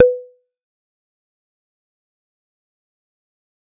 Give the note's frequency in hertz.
493.9 Hz